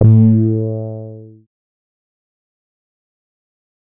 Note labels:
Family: bass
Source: synthesizer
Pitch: A2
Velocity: 50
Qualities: distorted, fast decay

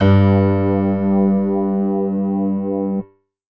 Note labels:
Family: keyboard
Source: electronic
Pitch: G2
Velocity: 100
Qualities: reverb

